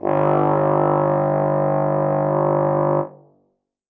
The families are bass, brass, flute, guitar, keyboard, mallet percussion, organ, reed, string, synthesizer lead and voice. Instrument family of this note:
brass